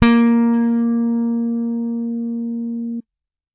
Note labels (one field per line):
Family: bass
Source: electronic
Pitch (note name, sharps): A#3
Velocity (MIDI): 127